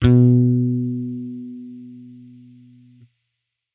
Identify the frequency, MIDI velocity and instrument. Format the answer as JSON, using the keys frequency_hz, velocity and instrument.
{"frequency_hz": 123.5, "velocity": 25, "instrument": "electronic bass"}